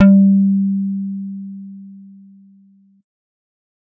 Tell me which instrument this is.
synthesizer bass